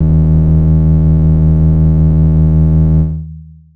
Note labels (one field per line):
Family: keyboard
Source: electronic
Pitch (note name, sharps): D#2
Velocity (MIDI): 50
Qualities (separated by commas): distorted, long release